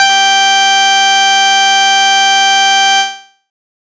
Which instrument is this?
synthesizer bass